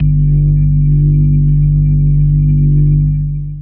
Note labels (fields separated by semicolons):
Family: organ; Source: electronic; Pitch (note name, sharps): G1; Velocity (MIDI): 127; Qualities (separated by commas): dark, distorted, long release